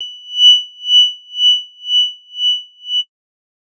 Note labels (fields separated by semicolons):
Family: bass; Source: synthesizer; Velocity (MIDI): 25; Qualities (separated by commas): bright, distorted